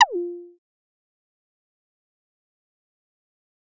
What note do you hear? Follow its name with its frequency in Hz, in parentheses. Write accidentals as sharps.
F4 (349.2 Hz)